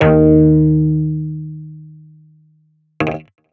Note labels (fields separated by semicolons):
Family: guitar; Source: electronic; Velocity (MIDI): 100; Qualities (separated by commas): distorted